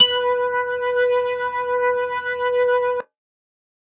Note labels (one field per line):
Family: organ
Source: electronic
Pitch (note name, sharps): B4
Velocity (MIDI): 127